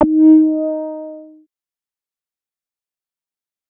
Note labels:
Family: bass; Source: synthesizer; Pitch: D#4; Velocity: 75; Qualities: distorted, fast decay

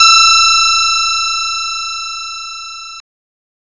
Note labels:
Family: guitar; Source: synthesizer; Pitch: E6; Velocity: 127; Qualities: bright, distorted

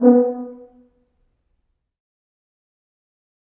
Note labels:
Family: brass; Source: acoustic; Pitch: B3; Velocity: 50; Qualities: dark, fast decay, percussive, reverb

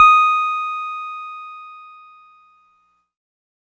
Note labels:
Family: keyboard; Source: electronic; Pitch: D#6; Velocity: 100

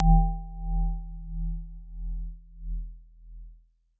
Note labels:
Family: mallet percussion; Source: acoustic; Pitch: E1; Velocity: 127; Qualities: long release, non-linear envelope

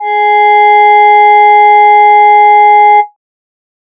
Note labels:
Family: voice; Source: synthesizer; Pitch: G#4; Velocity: 75

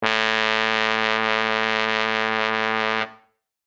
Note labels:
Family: brass; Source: acoustic; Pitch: A2; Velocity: 127; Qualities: bright

